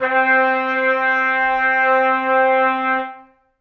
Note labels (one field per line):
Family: brass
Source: acoustic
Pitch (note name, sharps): C4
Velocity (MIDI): 25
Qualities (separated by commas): reverb